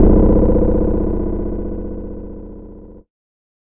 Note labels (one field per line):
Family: guitar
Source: electronic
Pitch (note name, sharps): B-1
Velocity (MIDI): 100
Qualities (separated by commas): bright, distorted